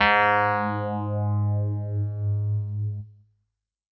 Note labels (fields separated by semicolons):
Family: keyboard; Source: electronic; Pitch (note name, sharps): G#2; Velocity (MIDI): 127; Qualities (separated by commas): distorted